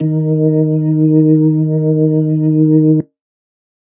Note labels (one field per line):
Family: organ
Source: electronic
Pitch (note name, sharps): D#3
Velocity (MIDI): 25